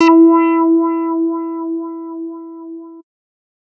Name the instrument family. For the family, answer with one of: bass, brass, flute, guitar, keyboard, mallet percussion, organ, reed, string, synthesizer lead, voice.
bass